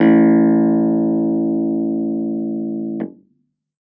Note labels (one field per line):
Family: keyboard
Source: electronic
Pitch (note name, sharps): A1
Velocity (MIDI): 25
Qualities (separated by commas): distorted